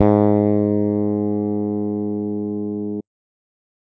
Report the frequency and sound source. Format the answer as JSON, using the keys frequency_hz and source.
{"frequency_hz": 103.8, "source": "electronic"}